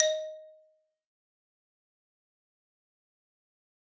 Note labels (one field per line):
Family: mallet percussion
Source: acoustic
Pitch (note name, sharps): D#5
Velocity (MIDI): 127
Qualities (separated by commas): fast decay, percussive, reverb